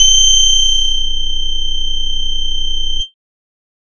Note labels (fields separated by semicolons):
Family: bass; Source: synthesizer; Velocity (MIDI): 75; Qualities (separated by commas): bright, distorted, multiphonic, tempo-synced